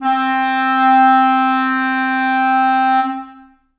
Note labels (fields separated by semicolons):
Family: reed; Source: acoustic; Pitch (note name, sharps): C4; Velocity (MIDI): 127; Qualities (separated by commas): long release, reverb